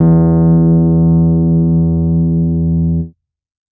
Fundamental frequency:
82.41 Hz